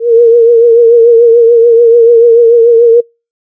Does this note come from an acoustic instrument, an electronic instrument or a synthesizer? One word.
synthesizer